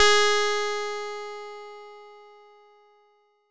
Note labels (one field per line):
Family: bass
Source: synthesizer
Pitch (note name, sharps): G#4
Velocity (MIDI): 25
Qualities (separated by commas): bright, distorted